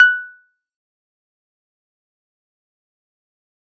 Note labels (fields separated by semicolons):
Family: keyboard; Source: electronic; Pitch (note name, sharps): F#6; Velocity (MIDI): 50; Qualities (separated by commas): fast decay, percussive